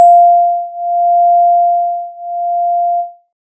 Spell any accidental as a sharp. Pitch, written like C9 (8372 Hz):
F5 (698.5 Hz)